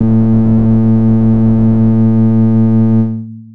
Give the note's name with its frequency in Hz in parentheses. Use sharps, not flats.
A2 (110 Hz)